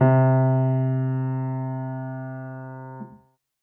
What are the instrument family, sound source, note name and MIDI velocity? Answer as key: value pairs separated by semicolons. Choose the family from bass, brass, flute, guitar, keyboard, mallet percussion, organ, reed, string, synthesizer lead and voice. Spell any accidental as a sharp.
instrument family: keyboard; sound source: acoustic; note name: C3; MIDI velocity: 25